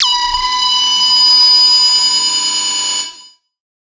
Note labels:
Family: synthesizer lead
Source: synthesizer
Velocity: 75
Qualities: bright, distorted, multiphonic, non-linear envelope

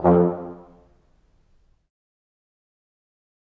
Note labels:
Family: brass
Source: acoustic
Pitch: F2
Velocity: 50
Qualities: fast decay, percussive, reverb

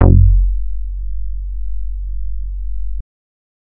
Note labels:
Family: bass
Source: synthesizer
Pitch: F#1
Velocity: 100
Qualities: distorted

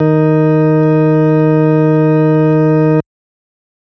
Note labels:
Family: organ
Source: electronic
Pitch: D#3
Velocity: 75

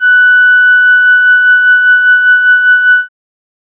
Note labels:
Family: keyboard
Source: synthesizer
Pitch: F#6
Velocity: 127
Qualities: bright

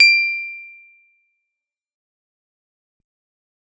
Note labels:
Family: guitar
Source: electronic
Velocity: 75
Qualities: fast decay, percussive

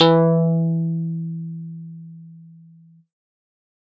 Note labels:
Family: keyboard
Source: electronic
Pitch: E3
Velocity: 75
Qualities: distorted

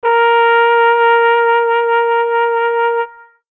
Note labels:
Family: brass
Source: acoustic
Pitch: A#4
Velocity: 25

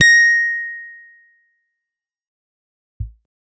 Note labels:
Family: guitar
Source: electronic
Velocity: 25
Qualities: bright, distorted, fast decay

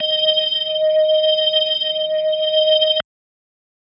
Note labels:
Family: organ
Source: electronic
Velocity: 100

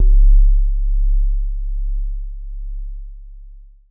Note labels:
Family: keyboard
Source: electronic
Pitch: C#1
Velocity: 127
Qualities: dark, long release

